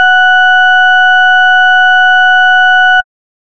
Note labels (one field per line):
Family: bass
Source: synthesizer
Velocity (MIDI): 75